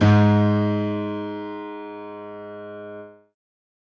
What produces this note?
acoustic keyboard